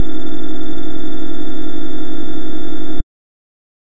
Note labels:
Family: bass; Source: synthesizer; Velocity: 127

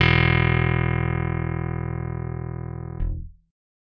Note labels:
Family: guitar; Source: electronic; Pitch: E1; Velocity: 100; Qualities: reverb

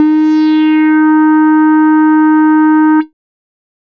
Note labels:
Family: bass; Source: synthesizer; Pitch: D#4; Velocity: 127; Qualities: distorted

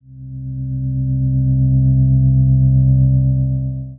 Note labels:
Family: guitar; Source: electronic; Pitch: C2; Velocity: 50; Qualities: dark, long release

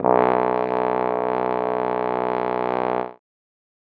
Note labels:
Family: brass; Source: acoustic; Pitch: B1; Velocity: 75

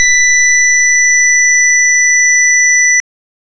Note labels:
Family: organ; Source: electronic; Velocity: 100; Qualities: bright

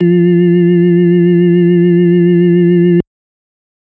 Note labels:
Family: organ; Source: electronic; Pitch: F3; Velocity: 25

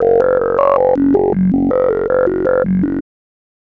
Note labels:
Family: bass; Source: synthesizer; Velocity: 100; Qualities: tempo-synced

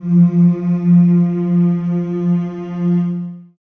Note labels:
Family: voice; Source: acoustic; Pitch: F3; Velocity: 75; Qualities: dark, long release, reverb

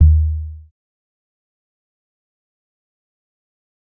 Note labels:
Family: bass; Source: synthesizer; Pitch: D#2; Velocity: 100; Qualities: dark, fast decay, percussive

